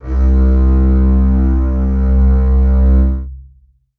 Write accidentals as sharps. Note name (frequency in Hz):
C2 (65.41 Hz)